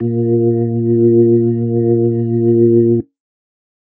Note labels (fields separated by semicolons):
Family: organ; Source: electronic; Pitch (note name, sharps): A#2; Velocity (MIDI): 127